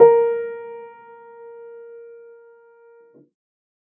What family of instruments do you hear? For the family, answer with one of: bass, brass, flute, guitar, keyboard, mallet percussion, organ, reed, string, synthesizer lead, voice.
keyboard